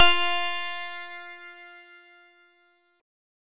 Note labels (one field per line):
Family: synthesizer lead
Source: synthesizer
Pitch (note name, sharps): F4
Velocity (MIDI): 50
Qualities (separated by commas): bright, distorted